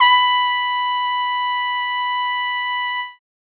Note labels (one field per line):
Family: brass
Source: acoustic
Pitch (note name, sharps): B5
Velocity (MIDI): 100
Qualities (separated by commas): bright